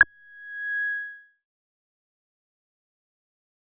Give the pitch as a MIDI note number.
92